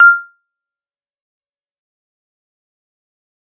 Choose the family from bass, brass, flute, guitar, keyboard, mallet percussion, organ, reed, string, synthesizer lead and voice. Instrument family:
mallet percussion